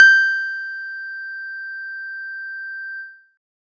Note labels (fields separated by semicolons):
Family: guitar; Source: synthesizer; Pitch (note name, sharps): G6; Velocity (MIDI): 127